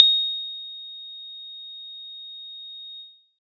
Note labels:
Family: guitar; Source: synthesizer; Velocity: 100

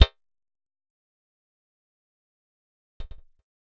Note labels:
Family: bass; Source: synthesizer; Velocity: 50; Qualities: fast decay, percussive

